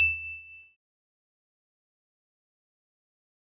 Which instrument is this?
electronic keyboard